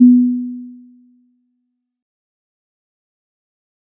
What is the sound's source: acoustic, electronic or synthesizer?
acoustic